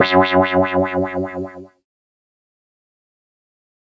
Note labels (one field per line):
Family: keyboard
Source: synthesizer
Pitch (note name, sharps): F#2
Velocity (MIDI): 127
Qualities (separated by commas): distorted, fast decay